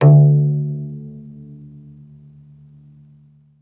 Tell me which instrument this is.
acoustic guitar